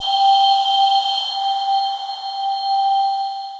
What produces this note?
electronic mallet percussion instrument